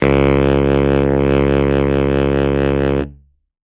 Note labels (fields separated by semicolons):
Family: reed; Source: acoustic; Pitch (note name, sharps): C#2; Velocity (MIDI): 50